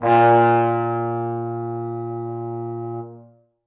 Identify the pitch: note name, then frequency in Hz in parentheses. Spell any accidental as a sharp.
A#2 (116.5 Hz)